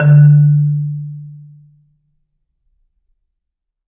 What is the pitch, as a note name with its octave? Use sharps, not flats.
D3